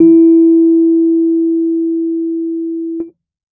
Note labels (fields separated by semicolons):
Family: keyboard; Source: electronic; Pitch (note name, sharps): E4; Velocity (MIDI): 50